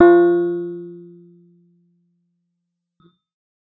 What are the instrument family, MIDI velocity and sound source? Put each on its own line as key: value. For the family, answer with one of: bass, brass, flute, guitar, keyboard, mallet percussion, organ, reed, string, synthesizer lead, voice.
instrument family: keyboard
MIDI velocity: 25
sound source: electronic